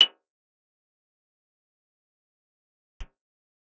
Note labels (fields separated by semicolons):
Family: guitar; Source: acoustic; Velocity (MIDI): 100; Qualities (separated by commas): bright, fast decay, percussive, reverb